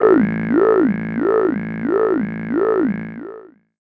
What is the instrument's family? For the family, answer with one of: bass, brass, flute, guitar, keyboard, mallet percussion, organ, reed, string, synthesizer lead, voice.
voice